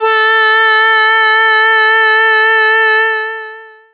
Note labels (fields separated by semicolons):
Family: voice; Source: synthesizer; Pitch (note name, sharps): A4; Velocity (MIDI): 75; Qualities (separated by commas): distorted, long release